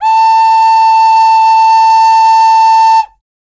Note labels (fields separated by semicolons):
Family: flute; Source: acoustic; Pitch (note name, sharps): A5; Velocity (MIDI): 100